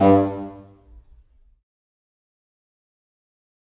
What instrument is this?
acoustic reed instrument